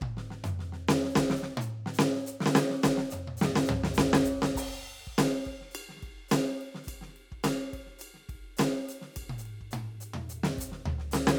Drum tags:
rock
beat
105 BPM
4/4
crash, ride, ride bell, open hi-hat, hi-hat pedal, snare, cross-stick, high tom, mid tom, floor tom, kick

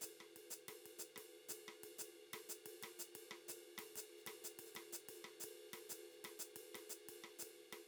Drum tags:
Afro-Cuban bembé
beat
122 BPM
4/4
ride, hi-hat pedal, cross-stick

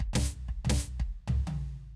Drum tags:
Afro-Cuban bembé
fill
122 BPM
4/4
snare, high tom, floor tom, kick

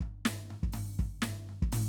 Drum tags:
gospel
fill
120 BPM
4/4
open hi-hat, snare, floor tom, kick

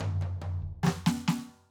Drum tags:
half-time rock
fill
140 BPM
4/4
snare, high tom, floor tom, kick

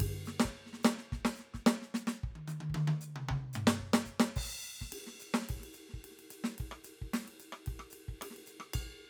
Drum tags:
Brazilian baião
beat
110 BPM
4/4
crash, ride, ride bell, hi-hat pedal, snare, cross-stick, high tom, mid tom, floor tom, kick

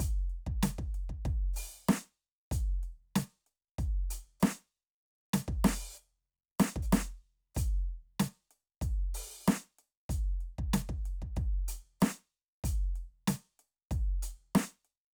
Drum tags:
funk
beat
95 BPM
4/4
closed hi-hat, open hi-hat, hi-hat pedal, snare, kick

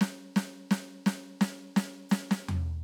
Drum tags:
New Orleans funk
fill
84 BPM
4/4
hi-hat pedal, snare, floor tom

